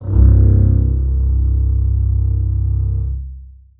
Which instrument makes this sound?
acoustic string instrument